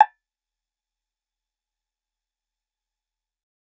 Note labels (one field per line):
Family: bass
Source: synthesizer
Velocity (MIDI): 75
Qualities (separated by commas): fast decay, percussive